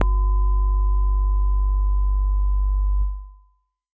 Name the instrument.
acoustic keyboard